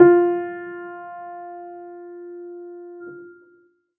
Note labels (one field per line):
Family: keyboard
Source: acoustic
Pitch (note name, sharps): F4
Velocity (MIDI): 25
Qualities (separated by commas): reverb